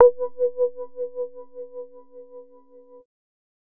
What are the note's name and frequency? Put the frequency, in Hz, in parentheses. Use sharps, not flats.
B4 (493.9 Hz)